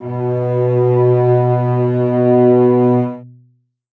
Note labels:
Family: string; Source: acoustic; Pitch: B2; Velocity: 50; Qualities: reverb

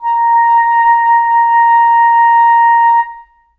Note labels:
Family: reed; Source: acoustic; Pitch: A#5; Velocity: 50; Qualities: reverb

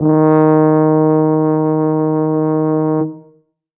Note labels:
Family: brass; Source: acoustic; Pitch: D#3; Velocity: 75; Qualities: dark

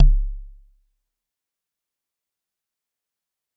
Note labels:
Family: mallet percussion; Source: acoustic; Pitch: C#1; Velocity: 100; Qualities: dark, fast decay, percussive

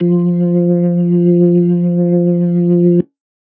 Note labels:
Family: organ; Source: electronic; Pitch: F3; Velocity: 100

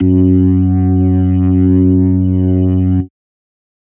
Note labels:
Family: organ; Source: electronic; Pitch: F#2; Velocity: 25; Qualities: dark, distorted

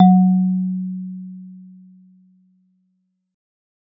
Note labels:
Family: mallet percussion; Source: acoustic; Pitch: F#3; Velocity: 25; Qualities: dark, reverb

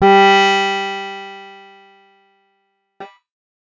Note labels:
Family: guitar; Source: acoustic; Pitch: G3; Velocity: 75; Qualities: bright, distorted

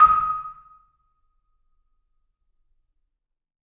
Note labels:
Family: mallet percussion; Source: acoustic; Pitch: D#6; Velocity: 127; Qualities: percussive, reverb

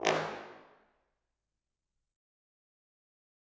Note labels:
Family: brass; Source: acoustic; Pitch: G#1; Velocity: 127; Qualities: bright, fast decay, percussive, reverb

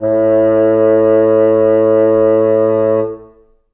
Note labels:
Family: reed; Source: acoustic; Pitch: A2; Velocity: 100; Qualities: reverb

